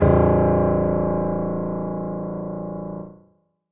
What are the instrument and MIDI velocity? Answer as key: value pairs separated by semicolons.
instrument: acoustic keyboard; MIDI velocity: 75